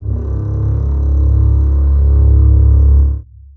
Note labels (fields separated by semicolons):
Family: string; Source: acoustic; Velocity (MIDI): 25; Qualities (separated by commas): long release, reverb